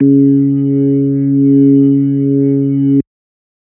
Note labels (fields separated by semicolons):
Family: organ; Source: electronic; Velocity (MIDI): 50